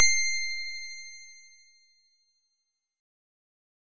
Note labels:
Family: synthesizer lead; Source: synthesizer; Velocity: 100; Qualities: bright, distorted

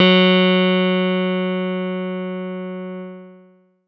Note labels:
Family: keyboard; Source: electronic; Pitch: F#3; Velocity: 127; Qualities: distorted

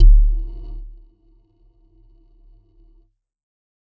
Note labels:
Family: mallet percussion; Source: electronic; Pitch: D1; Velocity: 75; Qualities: dark, non-linear envelope, percussive

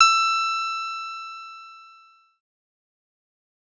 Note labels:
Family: bass; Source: synthesizer; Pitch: E6; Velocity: 25; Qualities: distorted, fast decay

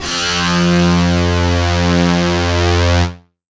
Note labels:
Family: guitar; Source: electronic; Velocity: 50

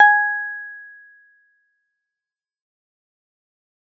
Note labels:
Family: guitar; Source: synthesizer; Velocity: 75; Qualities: fast decay

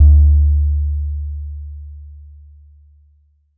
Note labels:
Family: mallet percussion; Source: acoustic; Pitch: D2; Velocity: 25; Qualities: dark

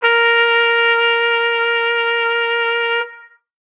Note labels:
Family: brass; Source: acoustic; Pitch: A#4; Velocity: 75; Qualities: distorted

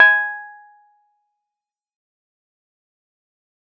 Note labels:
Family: keyboard; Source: electronic; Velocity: 50; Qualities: fast decay, percussive

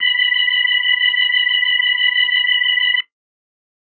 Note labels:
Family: organ; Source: electronic; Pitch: B5; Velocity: 100; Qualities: reverb

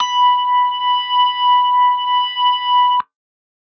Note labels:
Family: organ; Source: electronic; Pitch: B5; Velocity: 100

